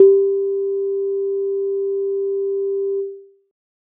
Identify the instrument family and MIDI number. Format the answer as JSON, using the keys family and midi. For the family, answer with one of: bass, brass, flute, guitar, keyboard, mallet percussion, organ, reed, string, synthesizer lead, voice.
{"family": "keyboard", "midi": 67}